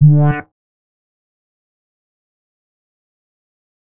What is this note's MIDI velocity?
25